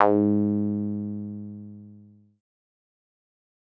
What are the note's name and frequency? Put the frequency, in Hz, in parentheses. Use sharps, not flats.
G#2 (103.8 Hz)